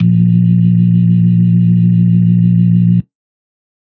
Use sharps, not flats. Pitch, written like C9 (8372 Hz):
A#1 (58.27 Hz)